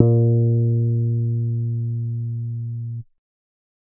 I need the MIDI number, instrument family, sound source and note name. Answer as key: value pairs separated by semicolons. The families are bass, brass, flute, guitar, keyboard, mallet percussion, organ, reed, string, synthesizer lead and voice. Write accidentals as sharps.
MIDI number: 46; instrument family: bass; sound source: synthesizer; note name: A#2